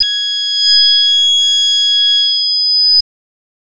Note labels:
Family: voice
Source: synthesizer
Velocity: 75

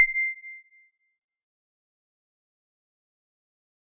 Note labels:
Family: mallet percussion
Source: acoustic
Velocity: 127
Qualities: fast decay

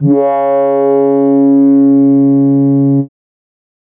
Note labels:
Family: keyboard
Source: synthesizer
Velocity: 25

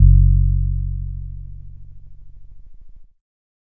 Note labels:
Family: keyboard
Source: electronic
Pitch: F#1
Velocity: 25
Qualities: dark

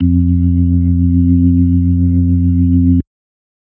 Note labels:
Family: organ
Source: electronic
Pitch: F2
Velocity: 25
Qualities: dark

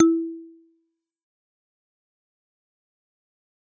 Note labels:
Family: mallet percussion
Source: acoustic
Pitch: E4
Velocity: 127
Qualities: fast decay, percussive

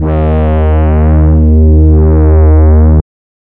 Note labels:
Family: reed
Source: synthesizer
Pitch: D#2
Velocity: 50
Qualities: distorted, non-linear envelope

